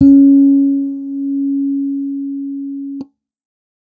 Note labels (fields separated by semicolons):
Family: bass; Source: electronic; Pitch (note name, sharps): C#4; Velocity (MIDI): 75